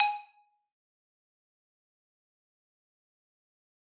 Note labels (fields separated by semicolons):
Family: mallet percussion; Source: acoustic; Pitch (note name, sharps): G#5; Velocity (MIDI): 127; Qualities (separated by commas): fast decay, percussive, reverb